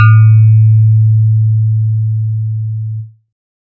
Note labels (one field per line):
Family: synthesizer lead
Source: synthesizer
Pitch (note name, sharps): A2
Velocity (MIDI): 75